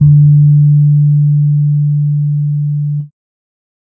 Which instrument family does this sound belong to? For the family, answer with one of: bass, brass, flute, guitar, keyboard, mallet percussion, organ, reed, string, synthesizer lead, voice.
keyboard